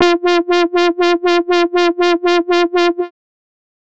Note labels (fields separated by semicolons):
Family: bass; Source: synthesizer; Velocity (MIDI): 127; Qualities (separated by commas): bright, distorted, tempo-synced